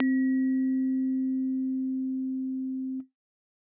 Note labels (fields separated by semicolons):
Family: keyboard; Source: acoustic; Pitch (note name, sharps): C4; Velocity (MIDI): 25